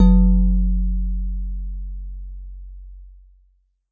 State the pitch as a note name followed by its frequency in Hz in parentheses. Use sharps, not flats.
F#1 (46.25 Hz)